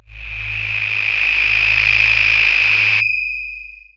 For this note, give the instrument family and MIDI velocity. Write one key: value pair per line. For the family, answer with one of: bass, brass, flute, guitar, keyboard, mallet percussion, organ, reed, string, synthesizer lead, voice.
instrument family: voice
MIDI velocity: 75